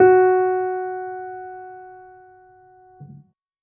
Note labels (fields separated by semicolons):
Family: keyboard; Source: acoustic; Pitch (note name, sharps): F#4; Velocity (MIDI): 25